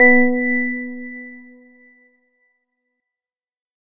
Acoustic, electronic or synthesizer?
electronic